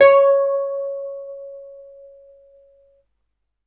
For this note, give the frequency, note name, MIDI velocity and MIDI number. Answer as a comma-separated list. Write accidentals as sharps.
554.4 Hz, C#5, 100, 73